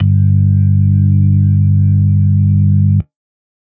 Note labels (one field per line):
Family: organ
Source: electronic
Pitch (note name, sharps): G1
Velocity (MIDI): 127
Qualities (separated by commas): dark